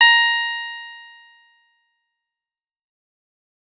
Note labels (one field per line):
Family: guitar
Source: electronic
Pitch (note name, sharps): A#5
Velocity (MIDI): 100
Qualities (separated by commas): bright, fast decay